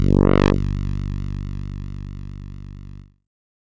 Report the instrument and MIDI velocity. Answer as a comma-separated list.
synthesizer keyboard, 100